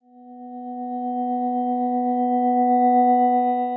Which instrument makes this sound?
electronic guitar